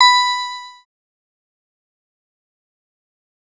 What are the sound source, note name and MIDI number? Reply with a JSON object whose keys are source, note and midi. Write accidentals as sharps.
{"source": "synthesizer", "note": "B5", "midi": 83}